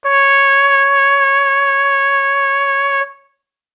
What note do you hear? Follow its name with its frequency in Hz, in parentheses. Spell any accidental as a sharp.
C#5 (554.4 Hz)